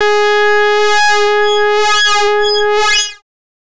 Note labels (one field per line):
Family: bass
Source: synthesizer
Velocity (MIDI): 25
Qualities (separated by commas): distorted, non-linear envelope